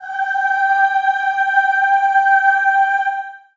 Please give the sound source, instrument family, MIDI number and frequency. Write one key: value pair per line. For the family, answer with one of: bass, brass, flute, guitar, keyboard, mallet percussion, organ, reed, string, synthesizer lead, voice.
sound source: acoustic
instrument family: voice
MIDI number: 79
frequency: 784 Hz